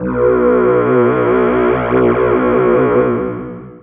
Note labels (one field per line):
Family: voice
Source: synthesizer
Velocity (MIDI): 127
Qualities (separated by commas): distorted, long release